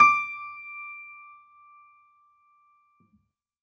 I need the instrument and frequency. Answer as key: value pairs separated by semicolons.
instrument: acoustic keyboard; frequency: 1175 Hz